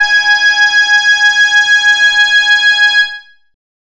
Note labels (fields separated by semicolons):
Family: bass; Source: synthesizer; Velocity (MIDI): 127; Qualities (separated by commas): bright, distorted